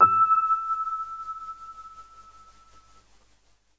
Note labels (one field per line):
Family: keyboard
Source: electronic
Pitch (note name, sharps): E6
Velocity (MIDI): 25